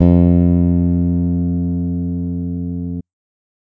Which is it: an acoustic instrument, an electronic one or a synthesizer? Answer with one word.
electronic